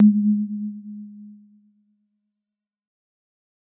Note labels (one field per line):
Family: mallet percussion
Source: acoustic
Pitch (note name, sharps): G#3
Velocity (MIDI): 127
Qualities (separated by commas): dark, fast decay